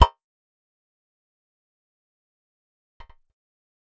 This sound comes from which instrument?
synthesizer bass